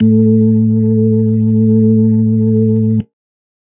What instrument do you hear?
electronic organ